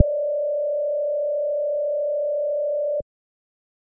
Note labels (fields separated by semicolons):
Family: bass; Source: synthesizer; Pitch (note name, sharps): D5; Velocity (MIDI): 25; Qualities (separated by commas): dark